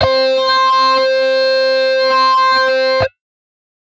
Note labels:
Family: guitar; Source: electronic; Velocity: 50; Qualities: bright, distorted

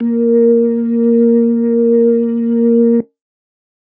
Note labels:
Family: organ; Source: electronic; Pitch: A#3; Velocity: 25; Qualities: dark

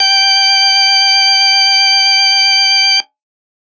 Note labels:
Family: organ; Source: electronic; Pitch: G5; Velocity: 25; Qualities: bright

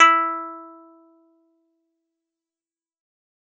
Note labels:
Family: guitar; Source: acoustic; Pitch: E4; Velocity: 127; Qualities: fast decay, percussive, reverb

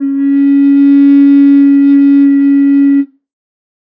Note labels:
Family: flute; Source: acoustic; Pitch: C#4; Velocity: 127

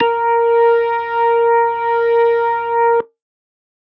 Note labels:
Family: organ; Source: electronic; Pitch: A#4; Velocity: 127

